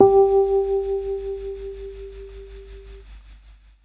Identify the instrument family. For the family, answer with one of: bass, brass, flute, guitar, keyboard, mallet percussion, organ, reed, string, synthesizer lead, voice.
keyboard